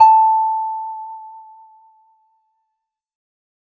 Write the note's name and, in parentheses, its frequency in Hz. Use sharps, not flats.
A5 (880 Hz)